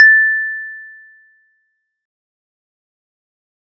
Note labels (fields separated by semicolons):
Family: mallet percussion; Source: acoustic; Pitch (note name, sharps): A6; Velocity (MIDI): 25; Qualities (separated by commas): fast decay